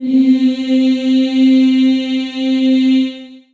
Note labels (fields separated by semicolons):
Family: voice; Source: acoustic; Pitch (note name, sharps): C4; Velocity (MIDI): 100; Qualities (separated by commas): reverb